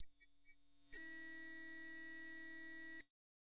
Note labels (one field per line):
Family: bass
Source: synthesizer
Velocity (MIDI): 127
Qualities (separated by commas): bright, distorted